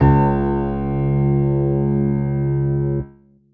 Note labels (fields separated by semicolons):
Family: keyboard; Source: electronic; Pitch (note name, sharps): C#2; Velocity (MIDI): 75